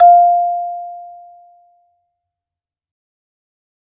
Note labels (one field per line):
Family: mallet percussion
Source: acoustic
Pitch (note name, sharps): F5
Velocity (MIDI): 25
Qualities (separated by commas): fast decay, reverb